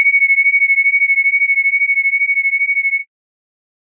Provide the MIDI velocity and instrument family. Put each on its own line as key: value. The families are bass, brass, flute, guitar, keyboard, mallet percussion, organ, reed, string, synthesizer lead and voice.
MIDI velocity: 127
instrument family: organ